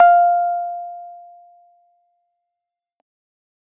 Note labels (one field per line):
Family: keyboard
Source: electronic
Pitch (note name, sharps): F5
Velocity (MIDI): 75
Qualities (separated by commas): fast decay